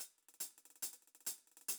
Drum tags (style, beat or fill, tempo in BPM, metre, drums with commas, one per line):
hip-hop
fill
140 BPM
4/4
closed hi-hat